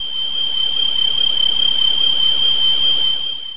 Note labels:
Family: voice; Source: synthesizer; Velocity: 75; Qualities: bright, distorted, long release

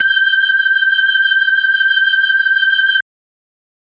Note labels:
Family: organ; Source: electronic; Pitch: G6; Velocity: 50; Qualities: bright

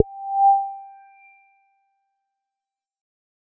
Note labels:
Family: bass; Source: synthesizer; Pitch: G5; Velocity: 50; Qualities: fast decay

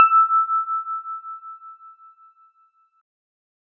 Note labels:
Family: keyboard; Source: electronic; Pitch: E6; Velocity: 50

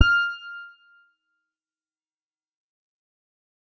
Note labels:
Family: guitar; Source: electronic; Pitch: F6; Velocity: 25; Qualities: distorted, fast decay, percussive

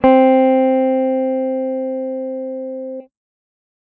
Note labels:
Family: guitar; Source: electronic; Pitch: C4; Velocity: 75

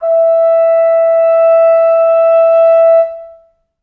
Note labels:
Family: brass; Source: acoustic; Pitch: E5; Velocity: 25; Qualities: reverb

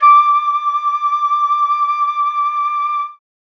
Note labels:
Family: flute; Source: acoustic; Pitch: D6; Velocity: 127; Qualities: bright

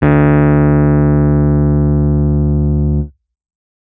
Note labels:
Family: keyboard; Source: electronic; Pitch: D2; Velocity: 127; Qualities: distorted

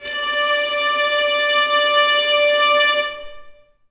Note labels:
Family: string; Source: acoustic; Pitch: D5; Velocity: 25; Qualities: long release, reverb

